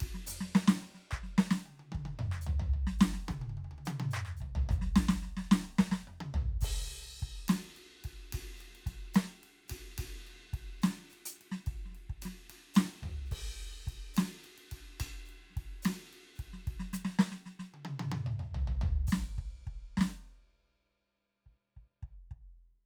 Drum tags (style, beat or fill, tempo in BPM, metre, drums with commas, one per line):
blues shuffle
beat
72 BPM
4/4
crash, ride, ride bell, closed hi-hat, hi-hat pedal, percussion, snare, cross-stick, high tom, mid tom, floor tom, kick